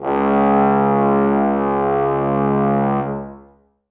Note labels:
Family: brass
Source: acoustic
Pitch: C#2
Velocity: 75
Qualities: long release, reverb

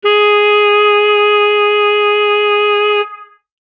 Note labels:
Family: reed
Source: acoustic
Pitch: G#4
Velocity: 75

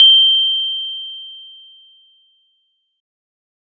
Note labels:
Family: organ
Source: electronic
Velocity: 75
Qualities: bright

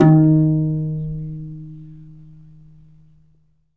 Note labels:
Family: guitar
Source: acoustic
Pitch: D#3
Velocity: 25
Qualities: reverb

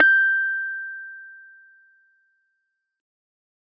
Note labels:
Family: keyboard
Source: electronic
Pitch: G6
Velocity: 127

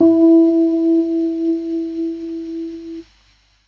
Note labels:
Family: keyboard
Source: electronic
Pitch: E4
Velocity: 25

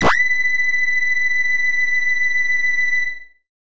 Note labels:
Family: bass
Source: synthesizer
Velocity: 75

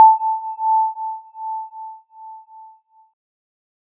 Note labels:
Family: keyboard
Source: synthesizer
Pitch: A5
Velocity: 100

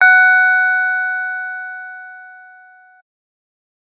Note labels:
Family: keyboard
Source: electronic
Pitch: F#5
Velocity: 75

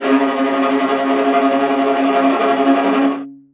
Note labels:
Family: string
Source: acoustic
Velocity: 100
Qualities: non-linear envelope, reverb

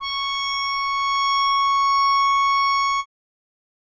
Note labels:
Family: reed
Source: acoustic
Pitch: C#6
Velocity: 100

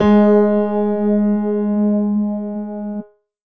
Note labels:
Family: keyboard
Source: electronic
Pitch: G#3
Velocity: 75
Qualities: reverb

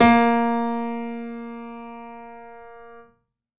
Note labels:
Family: keyboard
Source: acoustic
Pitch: A#3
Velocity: 127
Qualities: reverb

